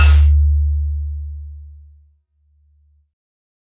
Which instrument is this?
synthesizer keyboard